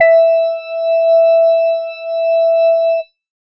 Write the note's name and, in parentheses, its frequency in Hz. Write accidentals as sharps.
E5 (659.3 Hz)